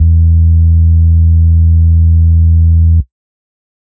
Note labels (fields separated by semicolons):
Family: organ; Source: electronic; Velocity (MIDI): 25; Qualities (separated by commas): distorted